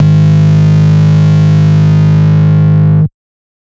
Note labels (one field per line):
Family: bass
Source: synthesizer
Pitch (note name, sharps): G#1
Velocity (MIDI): 75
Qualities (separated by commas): bright, distorted, multiphonic